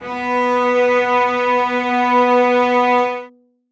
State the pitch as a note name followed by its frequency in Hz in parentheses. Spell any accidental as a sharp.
B3 (246.9 Hz)